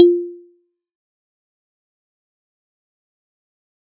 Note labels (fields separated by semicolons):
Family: mallet percussion; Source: acoustic; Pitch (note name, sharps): F4; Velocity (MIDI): 127; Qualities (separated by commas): fast decay, percussive